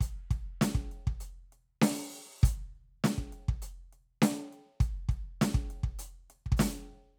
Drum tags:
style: Latin funk; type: beat; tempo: 100 BPM; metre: 4/4; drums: crash, closed hi-hat, open hi-hat, hi-hat pedal, snare, kick

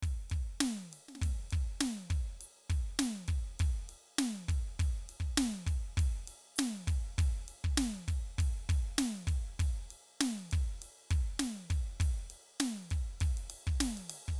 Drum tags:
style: rock; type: beat; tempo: 100 BPM; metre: 4/4; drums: ride, hi-hat pedal, snare, kick

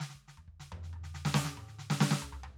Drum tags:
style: New Orleans funk; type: fill; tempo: 93 BPM; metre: 4/4; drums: snare, high tom, mid tom, floor tom, kick

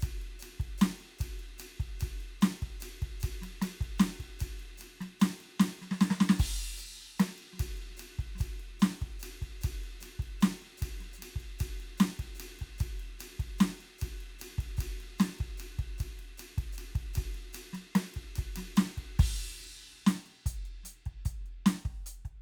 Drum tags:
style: hip-hop; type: beat; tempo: 75 BPM; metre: 4/4; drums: crash, ride, ride bell, closed hi-hat, hi-hat pedal, snare, kick

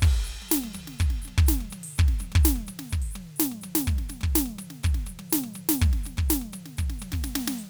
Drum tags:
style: prog rock; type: beat; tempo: 125 BPM; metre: 4/4; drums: crash, closed hi-hat, open hi-hat, hi-hat pedal, snare, high tom, kick

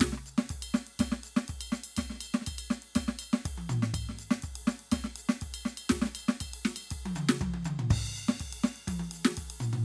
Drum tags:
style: Latin; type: beat; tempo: 122 BPM; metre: 4/4; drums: crash, ride, ride bell, percussion, snare, cross-stick, high tom, mid tom, floor tom, kick

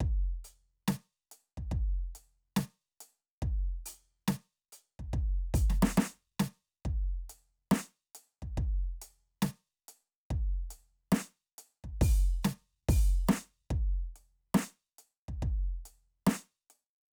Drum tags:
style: hip-hop; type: beat; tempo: 70 BPM; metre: 4/4; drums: crash, ride, closed hi-hat, open hi-hat, hi-hat pedal, snare, kick

